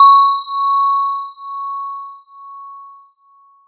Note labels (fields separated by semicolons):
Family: mallet percussion; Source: electronic; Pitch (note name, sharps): C#6; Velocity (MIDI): 75; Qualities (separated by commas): multiphonic